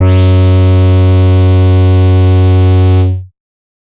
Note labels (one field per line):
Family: bass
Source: synthesizer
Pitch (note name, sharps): F#2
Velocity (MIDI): 50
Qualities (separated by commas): bright, distorted